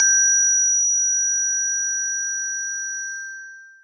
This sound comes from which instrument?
acoustic mallet percussion instrument